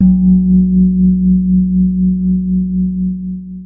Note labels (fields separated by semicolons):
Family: keyboard; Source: electronic; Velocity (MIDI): 100; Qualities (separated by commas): dark, long release, reverb